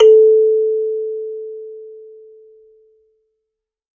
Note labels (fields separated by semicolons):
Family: mallet percussion; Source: acoustic; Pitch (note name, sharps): A4; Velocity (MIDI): 50; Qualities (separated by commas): reverb